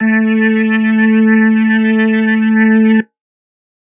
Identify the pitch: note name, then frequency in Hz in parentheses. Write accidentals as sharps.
A3 (220 Hz)